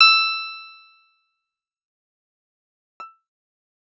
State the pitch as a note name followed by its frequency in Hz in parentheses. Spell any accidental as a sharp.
E6 (1319 Hz)